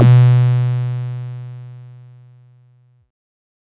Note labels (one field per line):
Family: bass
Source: synthesizer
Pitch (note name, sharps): B2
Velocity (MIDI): 75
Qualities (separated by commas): bright, distorted